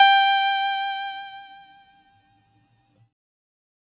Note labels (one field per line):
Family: keyboard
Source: synthesizer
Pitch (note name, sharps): G5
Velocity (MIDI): 127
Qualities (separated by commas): bright